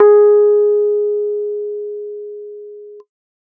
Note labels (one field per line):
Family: keyboard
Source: electronic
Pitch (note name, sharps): G#4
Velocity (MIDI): 100